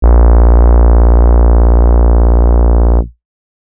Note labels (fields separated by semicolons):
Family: keyboard; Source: electronic; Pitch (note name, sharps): A#1; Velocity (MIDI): 127; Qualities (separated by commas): dark